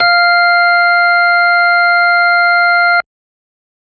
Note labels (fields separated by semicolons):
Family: organ; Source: electronic; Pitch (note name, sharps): F5; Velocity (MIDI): 75